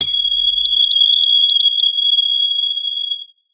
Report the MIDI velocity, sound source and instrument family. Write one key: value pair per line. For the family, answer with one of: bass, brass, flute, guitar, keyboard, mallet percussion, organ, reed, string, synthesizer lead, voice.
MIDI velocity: 75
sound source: electronic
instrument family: guitar